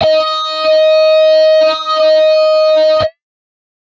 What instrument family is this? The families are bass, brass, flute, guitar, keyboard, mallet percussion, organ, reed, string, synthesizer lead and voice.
guitar